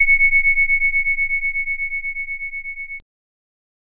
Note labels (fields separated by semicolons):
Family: bass; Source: synthesizer; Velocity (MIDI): 50; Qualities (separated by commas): bright, distorted, multiphonic